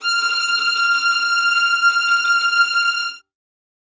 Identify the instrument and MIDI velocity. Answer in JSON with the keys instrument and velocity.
{"instrument": "acoustic string instrument", "velocity": 127}